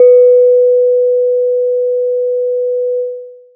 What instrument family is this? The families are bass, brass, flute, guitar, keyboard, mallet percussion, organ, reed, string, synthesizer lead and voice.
mallet percussion